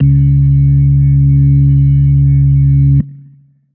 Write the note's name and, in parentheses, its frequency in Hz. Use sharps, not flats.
C#2 (69.3 Hz)